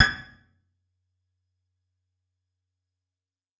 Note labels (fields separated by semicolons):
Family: guitar; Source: electronic; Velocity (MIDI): 100; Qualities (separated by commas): fast decay, percussive, reverb